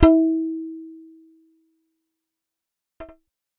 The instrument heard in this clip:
synthesizer bass